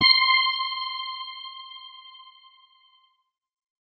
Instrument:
electronic guitar